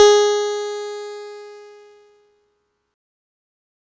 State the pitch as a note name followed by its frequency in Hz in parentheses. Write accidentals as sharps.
G#4 (415.3 Hz)